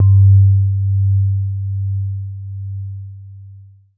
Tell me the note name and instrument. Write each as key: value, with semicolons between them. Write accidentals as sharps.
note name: G2; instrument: electronic keyboard